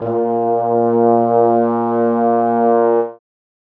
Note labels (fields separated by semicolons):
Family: brass; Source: acoustic; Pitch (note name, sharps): A#2; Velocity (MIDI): 50; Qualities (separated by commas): reverb